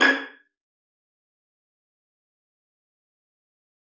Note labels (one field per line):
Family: string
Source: acoustic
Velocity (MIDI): 25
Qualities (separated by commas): fast decay, percussive, reverb